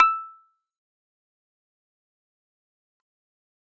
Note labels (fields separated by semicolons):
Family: keyboard; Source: electronic; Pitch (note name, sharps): E6; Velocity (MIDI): 50; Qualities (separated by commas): fast decay, percussive